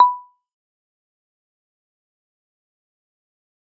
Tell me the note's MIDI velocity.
50